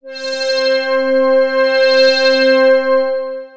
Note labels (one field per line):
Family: synthesizer lead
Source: synthesizer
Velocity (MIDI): 100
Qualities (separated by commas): bright, long release, non-linear envelope